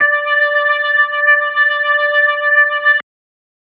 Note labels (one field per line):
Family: organ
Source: electronic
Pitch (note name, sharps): D5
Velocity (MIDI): 75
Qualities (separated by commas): distorted